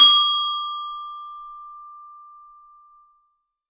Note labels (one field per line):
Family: mallet percussion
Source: acoustic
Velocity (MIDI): 50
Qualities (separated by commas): bright, reverb